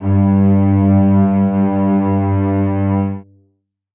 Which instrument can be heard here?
acoustic string instrument